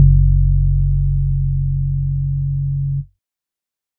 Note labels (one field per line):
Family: organ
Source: electronic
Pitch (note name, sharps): F#1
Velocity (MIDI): 25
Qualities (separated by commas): dark